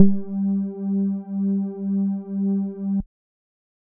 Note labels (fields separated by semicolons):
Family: bass; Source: synthesizer; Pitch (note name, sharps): G3; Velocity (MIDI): 25